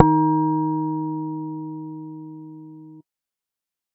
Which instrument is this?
synthesizer bass